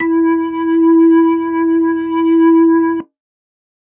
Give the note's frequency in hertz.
329.6 Hz